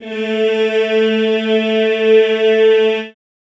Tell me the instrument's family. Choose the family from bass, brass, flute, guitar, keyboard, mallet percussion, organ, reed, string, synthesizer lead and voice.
voice